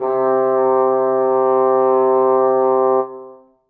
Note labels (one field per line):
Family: brass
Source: acoustic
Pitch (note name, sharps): C3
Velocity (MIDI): 25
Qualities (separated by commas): reverb